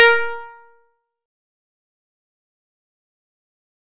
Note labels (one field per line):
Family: guitar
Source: acoustic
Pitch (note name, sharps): A#4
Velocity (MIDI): 50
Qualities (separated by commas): distorted, fast decay, percussive